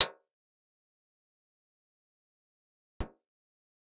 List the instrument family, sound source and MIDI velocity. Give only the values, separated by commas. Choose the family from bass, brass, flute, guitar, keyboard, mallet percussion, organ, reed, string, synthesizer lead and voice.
guitar, acoustic, 127